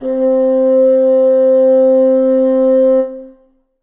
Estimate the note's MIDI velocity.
50